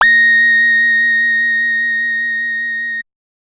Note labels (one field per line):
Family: bass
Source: synthesizer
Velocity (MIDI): 25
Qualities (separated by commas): distorted